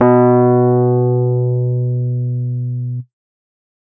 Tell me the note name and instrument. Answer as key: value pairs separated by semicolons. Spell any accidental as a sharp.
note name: B2; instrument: electronic keyboard